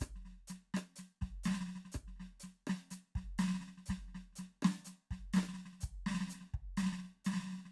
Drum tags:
New Orleans second line, beat, 124 BPM, 4/4, hi-hat pedal, snare, cross-stick, kick

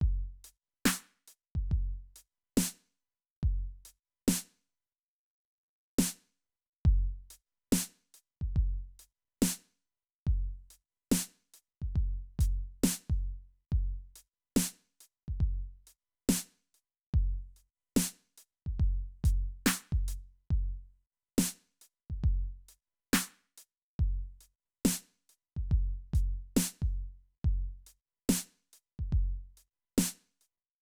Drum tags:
hip-hop, beat, 70 BPM, 4/4, crash, ride, closed hi-hat, snare, kick

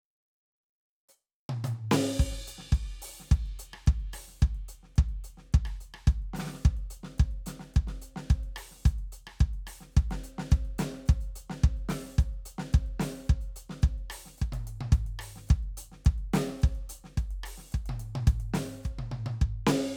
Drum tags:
calypso, beat, 108 BPM, 4/4, crash, closed hi-hat, open hi-hat, hi-hat pedal, snare, cross-stick, high tom, kick

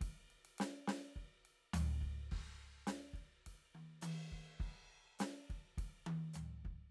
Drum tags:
Motown, beat, 104 BPM, 4/4, crash, ride, hi-hat pedal, snare, high tom, floor tom, kick

